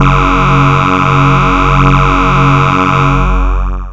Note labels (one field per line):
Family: bass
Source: synthesizer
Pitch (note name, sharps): F#1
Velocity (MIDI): 100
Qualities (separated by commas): bright, distorted, long release